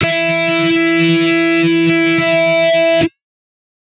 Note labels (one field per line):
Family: guitar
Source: electronic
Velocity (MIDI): 75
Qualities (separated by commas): bright, distorted